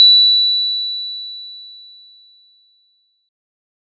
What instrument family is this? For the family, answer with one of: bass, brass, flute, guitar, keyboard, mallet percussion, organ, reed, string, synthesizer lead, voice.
mallet percussion